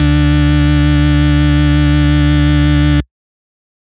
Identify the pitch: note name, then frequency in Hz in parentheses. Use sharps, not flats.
D2 (73.42 Hz)